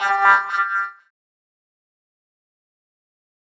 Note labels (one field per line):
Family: keyboard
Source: electronic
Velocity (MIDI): 100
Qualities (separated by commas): distorted, fast decay, non-linear envelope